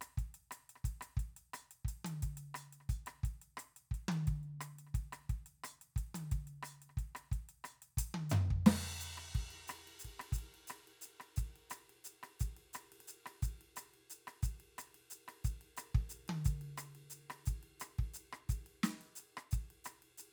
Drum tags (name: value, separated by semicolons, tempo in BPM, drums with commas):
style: chacarera; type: beat; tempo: 118 BPM; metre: 4/4; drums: crash, ride, closed hi-hat, hi-hat pedal, snare, cross-stick, high tom, floor tom, kick